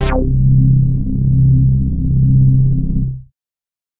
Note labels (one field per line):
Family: bass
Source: synthesizer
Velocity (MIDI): 100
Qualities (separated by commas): distorted